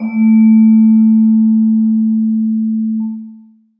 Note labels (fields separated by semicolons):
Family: mallet percussion; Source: acoustic; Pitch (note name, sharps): A3; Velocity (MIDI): 50; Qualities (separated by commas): long release, reverb